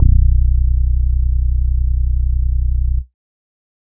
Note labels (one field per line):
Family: bass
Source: synthesizer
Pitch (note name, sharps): B0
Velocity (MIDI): 75